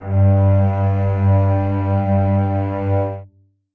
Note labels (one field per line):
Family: string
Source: acoustic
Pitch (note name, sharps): G2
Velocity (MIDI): 75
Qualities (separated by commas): reverb